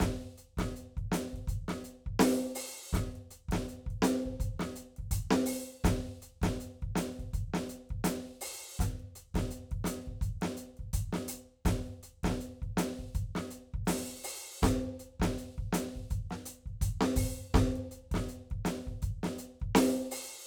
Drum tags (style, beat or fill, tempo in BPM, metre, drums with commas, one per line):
New Orleans funk
beat
82 BPM
4/4
closed hi-hat, open hi-hat, hi-hat pedal, snare, kick